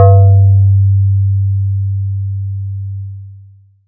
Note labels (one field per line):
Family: mallet percussion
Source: electronic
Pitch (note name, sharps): G2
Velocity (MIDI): 50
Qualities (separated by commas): long release, multiphonic